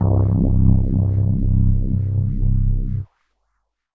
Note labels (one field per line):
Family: keyboard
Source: electronic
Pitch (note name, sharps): C1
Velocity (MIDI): 75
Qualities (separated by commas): distorted, non-linear envelope